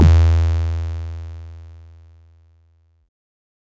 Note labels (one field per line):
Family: bass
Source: synthesizer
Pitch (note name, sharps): E2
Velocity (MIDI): 75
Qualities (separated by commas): bright, distorted